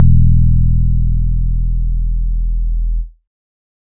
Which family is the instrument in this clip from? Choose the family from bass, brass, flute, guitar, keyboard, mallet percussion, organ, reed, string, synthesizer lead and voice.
keyboard